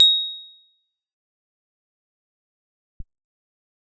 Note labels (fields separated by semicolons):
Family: guitar; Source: electronic; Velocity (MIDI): 75; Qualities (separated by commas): bright, fast decay, percussive